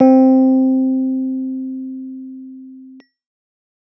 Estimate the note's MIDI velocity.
75